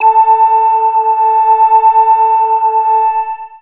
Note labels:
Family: bass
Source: synthesizer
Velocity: 50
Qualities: distorted, long release, multiphonic

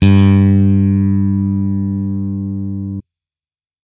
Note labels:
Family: bass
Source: electronic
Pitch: G2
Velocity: 127

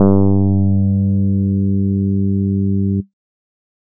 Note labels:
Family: bass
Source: synthesizer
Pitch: G2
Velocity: 127

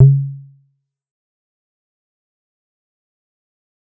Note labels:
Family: bass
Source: synthesizer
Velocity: 100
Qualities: fast decay, percussive

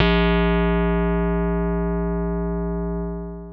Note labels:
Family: keyboard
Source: electronic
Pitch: A#1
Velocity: 100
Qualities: distorted, long release

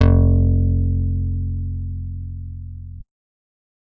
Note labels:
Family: guitar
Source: acoustic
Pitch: F1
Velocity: 75

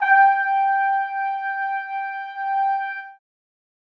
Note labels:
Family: brass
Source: acoustic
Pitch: G5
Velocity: 25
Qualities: reverb

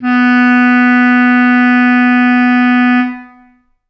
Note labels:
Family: reed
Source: acoustic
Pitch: B3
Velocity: 100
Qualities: long release, reverb

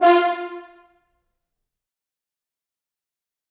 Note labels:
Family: brass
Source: acoustic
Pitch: F4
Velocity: 127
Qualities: bright, fast decay, reverb

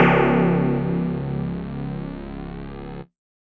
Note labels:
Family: mallet percussion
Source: electronic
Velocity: 50

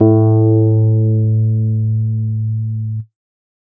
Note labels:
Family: keyboard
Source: electronic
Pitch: A2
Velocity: 25

